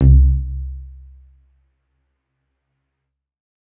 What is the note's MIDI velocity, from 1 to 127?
75